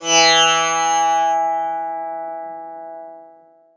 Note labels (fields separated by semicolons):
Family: guitar; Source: acoustic; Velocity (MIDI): 75; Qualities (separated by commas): bright, reverb